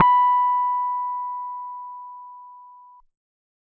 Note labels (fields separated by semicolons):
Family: keyboard; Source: electronic; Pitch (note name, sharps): B5; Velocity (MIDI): 127